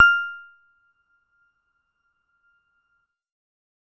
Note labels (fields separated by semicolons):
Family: keyboard; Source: electronic; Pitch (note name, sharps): F6; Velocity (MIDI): 75; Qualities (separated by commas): percussive, reverb